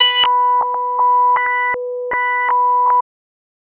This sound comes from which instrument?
synthesizer bass